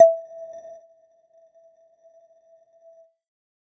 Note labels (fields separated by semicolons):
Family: mallet percussion; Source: electronic; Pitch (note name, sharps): E5; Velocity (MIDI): 50; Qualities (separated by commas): non-linear envelope, percussive